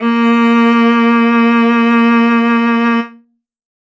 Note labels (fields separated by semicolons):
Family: string; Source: acoustic; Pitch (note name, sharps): A#3; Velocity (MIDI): 100; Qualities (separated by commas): reverb